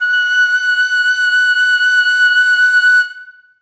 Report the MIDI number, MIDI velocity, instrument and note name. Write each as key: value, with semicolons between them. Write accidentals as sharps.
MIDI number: 90; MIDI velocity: 127; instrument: acoustic flute; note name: F#6